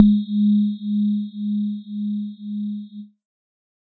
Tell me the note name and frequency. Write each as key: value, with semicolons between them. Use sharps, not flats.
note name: G#3; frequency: 207.7 Hz